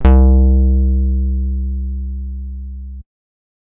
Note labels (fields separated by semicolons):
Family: guitar; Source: electronic; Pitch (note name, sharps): C2; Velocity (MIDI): 75